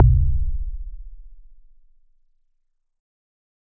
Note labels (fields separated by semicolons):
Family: organ; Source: electronic; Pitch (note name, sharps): B-1; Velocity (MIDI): 127